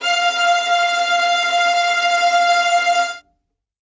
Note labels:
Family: string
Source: acoustic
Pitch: F5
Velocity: 127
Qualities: bright, non-linear envelope, reverb

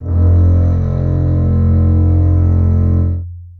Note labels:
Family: string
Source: acoustic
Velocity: 75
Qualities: long release, reverb

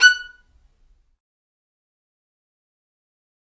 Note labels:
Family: string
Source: acoustic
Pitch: F#6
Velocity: 50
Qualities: fast decay, percussive, reverb

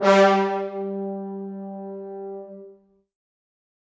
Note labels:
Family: brass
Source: acoustic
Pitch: G3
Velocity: 50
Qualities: bright, reverb

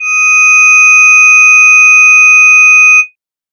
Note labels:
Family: voice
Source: synthesizer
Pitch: D#6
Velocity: 100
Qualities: bright

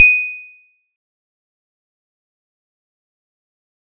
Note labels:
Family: mallet percussion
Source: acoustic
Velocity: 25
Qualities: bright, fast decay, percussive

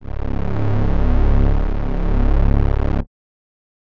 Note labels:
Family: reed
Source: acoustic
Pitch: C#1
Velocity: 25

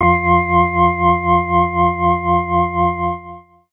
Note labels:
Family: organ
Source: electronic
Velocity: 75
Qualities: distorted

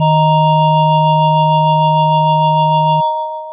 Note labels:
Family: mallet percussion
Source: electronic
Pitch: D#3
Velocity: 50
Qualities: long release

